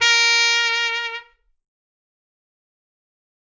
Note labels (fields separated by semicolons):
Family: brass; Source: acoustic; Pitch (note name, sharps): A#4; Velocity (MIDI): 50; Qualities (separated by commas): bright, fast decay